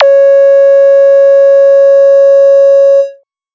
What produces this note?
synthesizer bass